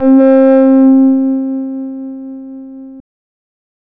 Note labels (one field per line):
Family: bass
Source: synthesizer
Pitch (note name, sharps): C4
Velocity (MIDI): 100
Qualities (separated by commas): distorted, non-linear envelope